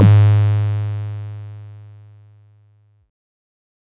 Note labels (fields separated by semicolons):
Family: bass; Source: synthesizer; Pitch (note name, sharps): G#2; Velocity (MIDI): 75; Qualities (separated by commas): bright, distorted